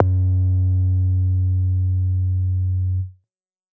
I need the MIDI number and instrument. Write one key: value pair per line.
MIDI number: 42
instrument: synthesizer bass